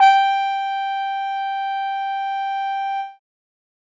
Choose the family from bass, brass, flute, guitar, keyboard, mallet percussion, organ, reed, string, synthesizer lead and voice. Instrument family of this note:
brass